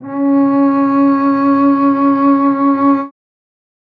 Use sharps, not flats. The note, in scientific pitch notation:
C#4